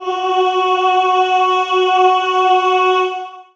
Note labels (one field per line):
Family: voice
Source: acoustic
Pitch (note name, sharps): F#4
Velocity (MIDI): 100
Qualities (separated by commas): long release, reverb